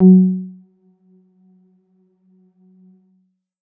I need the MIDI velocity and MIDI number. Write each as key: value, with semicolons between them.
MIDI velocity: 100; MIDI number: 54